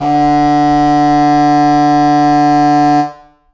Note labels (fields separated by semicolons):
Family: reed; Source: acoustic; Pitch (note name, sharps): D3; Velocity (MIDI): 127; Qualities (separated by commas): distorted, reverb